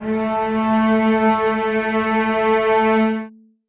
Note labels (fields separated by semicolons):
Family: string; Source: acoustic; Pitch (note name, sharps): A3; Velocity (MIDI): 50; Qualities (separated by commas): reverb